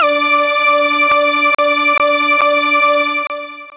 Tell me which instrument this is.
synthesizer lead